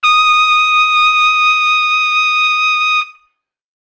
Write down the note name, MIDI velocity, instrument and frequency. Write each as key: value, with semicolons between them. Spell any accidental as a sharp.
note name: D#6; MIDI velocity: 100; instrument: acoustic brass instrument; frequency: 1245 Hz